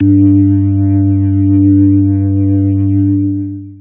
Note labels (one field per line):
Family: organ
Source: electronic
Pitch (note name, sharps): G2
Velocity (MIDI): 75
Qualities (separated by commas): distorted, long release